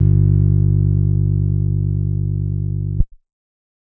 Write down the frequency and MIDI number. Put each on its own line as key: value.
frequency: 49 Hz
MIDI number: 31